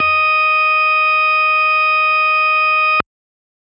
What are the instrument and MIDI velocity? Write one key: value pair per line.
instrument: electronic organ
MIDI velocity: 50